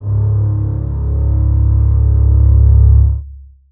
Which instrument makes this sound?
acoustic string instrument